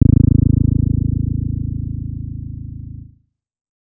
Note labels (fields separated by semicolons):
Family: bass; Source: synthesizer; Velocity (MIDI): 50; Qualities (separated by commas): dark